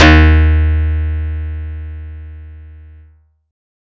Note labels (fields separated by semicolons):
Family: guitar; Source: acoustic; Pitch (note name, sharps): D#2; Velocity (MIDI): 100; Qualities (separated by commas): bright